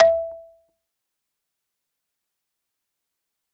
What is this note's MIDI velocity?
75